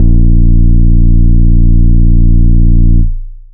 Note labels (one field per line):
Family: bass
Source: synthesizer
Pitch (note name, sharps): A#0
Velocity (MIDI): 25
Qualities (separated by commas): long release